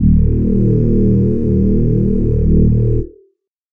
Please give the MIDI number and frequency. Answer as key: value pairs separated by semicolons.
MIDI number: 27; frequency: 38.89 Hz